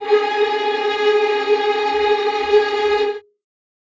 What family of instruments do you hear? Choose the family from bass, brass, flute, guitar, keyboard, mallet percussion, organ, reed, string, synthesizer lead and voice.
string